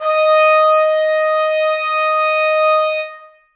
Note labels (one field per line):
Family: brass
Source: acoustic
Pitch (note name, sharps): D#5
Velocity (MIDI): 75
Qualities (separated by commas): reverb